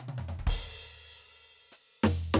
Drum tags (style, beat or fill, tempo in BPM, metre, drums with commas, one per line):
hip-hop
fill
100 BPM
4/4
crash, hi-hat pedal, snare, mid tom, floor tom, kick